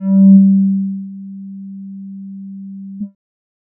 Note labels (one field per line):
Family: bass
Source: synthesizer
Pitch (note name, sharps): G3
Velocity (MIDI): 50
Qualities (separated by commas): dark